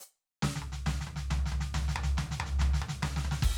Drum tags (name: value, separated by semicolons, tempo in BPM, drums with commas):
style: hip-hop; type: fill; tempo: 140 BPM; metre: 4/4; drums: crash, hi-hat pedal, snare, floor tom, kick